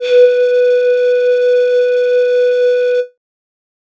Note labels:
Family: flute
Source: synthesizer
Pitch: B4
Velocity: 100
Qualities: distorted

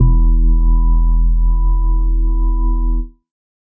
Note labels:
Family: organ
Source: electronic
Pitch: E1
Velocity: 100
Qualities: dark

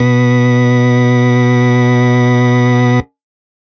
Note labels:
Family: organ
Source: electronic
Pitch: B2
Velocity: 100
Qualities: distorted

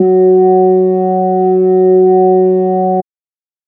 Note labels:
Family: organ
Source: electronic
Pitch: F#3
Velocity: 100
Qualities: dark

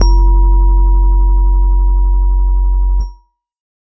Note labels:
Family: keyboard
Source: electronic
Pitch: F#1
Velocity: 100

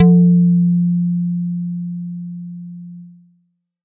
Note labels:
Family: bass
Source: synthesizer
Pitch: F3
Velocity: 127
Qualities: distorted

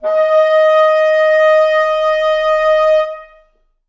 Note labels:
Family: reed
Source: acoustic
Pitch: D#5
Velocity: 100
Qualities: reverb

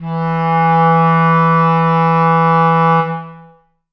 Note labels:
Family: reed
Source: acoustic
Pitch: E3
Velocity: 127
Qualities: long release, reverb

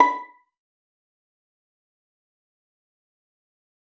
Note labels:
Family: string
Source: acoustic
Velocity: 25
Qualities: fast decay, percussive, reverb

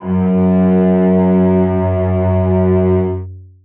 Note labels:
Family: string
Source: acoustic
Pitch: F#2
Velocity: 100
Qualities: long release, reverb

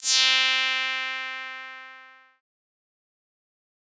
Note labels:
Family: bass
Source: synthesizer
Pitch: C4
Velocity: 127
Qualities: bright, distorted, fast decay

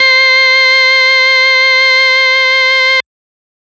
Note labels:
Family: organ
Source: electronic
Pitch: C5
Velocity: 127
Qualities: distorted

